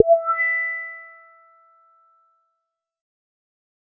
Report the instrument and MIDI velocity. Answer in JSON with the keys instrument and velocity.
{"instrument": "synthesizer bass", "velocity": 75}